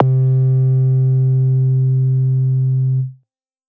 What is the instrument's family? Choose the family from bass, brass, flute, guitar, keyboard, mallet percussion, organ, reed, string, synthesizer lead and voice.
bass